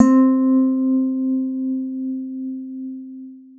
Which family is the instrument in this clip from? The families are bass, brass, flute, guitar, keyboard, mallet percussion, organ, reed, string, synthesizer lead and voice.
guitar